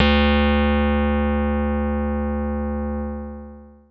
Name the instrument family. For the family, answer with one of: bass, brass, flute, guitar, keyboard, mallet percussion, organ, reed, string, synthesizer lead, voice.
keyboard